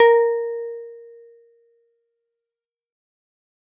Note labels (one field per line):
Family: keyboard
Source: electronic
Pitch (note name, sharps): A#4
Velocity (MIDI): 75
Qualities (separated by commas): fast decay